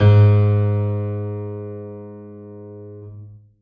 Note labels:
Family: keyboard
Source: acoustic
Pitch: G#2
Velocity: 127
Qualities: reverb

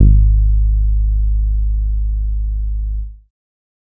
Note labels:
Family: bass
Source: synthesizer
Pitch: G#1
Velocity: 25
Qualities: dark

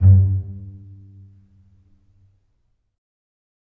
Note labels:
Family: string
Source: acoustic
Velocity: 25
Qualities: dark, percussive, reverb

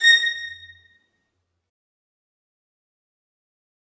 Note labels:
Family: string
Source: acoustic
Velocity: 50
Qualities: bright, fast decay, percussive, reverb

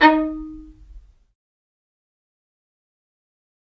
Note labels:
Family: string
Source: acoustic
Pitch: D#4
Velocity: 50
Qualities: fast decay, percussive, reverb

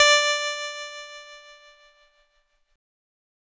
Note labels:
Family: keyboard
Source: electronic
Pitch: D5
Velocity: 75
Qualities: bright, distorted

